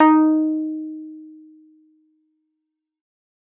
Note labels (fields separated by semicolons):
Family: keyboard; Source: electronic; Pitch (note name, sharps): D#4; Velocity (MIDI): 75; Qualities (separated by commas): distorted